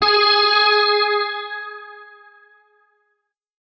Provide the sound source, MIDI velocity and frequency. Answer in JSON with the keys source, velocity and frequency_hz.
{"source": "electronic", "velocity": 127, "frequency_hz": 415.3}